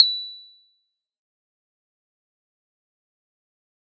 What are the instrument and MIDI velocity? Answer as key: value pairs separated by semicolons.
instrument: electronic keyboard; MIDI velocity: 25